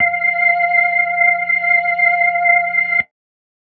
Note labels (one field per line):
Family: organ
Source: electronic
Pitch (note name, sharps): F5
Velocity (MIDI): 127